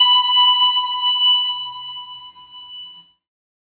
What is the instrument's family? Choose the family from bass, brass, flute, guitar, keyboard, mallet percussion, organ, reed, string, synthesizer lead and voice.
keyboard